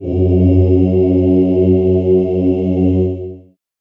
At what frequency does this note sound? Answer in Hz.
92.5 Hz